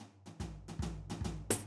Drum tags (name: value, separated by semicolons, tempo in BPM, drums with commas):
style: punk; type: fill; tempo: 144 BPM; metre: 4/4; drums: high tom, floor tom, kick